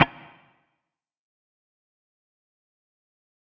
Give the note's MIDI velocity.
75